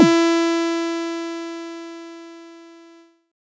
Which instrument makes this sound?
synthesizer bass